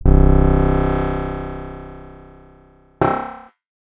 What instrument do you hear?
acoustic guitar